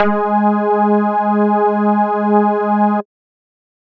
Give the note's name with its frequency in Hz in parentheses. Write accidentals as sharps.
G#3 (207.7 Hz)